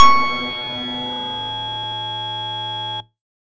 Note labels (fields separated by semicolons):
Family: bass; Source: synthesizer; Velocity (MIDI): 75; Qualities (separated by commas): distorted